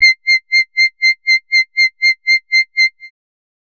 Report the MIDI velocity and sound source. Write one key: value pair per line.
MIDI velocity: 25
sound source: synthesizer